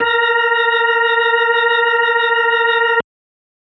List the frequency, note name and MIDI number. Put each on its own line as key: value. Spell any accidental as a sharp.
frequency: 466.2 Hz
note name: A#4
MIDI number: 70